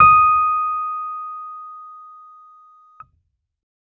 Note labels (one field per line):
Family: keyboard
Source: electronic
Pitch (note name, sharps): D#6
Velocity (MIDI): 75